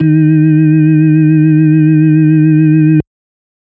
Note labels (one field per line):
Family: organ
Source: electronic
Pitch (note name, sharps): D#3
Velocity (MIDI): 50